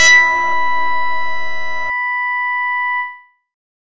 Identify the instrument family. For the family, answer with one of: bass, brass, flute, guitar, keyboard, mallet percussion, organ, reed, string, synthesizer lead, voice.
bass